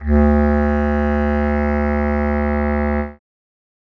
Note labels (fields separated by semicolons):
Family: reed; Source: acoustic; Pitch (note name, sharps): D2; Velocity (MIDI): 127; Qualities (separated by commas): dark